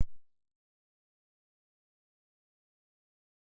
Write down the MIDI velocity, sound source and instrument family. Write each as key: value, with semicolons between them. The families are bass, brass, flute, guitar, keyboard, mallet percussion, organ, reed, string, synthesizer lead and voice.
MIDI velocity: 127; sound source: synthesizer; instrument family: bass